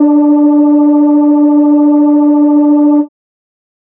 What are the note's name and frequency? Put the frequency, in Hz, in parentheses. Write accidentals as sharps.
D4 (293.7 Hz)